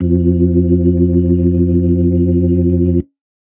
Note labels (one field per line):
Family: organ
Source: electronic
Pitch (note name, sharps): F2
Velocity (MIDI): 127